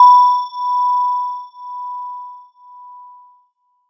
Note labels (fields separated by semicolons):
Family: mallet percussion; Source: electronic; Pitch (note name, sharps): B5; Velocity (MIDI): 25; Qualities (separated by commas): multiphonic